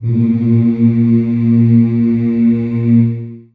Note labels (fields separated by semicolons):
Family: voice; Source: acoustic; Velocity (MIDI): 50; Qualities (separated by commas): long release, reverb